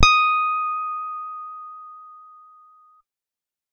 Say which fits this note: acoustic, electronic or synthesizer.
electronic